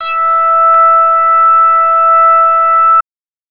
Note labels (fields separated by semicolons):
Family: bass; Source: synthesizer; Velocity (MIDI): 127; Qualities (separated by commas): distorted